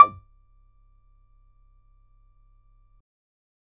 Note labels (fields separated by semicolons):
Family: bass; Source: synthesizer; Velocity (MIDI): 25; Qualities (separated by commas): distorted, percussive